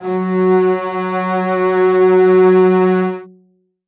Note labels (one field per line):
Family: string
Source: acoustic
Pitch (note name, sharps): F#3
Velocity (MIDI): 100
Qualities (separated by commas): reverb